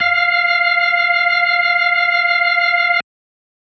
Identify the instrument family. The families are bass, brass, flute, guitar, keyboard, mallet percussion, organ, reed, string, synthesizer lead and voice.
organ